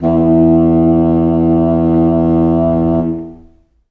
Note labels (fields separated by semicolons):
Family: reed; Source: acoustic; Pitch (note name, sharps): E2; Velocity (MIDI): 25; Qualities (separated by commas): long release, reverb